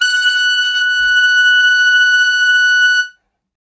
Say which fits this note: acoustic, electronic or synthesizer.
acoustic